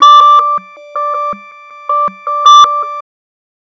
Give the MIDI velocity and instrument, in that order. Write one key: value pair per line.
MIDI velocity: 127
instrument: synthesizer bass